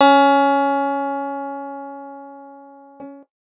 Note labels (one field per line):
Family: guitar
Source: electronic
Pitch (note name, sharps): C#4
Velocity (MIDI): 75